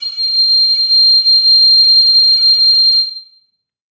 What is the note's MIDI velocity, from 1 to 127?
127